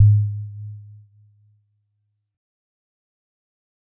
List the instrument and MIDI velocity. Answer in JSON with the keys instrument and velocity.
{"instrument": "acoustic mallet percussion instrument", "velocity": 25}